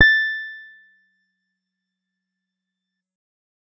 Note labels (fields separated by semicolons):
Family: guitar; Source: electronic; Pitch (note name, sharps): A6; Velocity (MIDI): 25; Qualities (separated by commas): fast decay, percussive